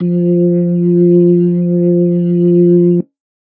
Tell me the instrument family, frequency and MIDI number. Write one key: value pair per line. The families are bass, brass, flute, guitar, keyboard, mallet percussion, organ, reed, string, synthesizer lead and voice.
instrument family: organ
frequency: 174.6 Hz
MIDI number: 53